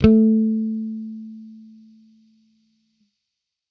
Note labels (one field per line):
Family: bass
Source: electronic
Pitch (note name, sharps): A3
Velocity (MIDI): 50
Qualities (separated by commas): distorted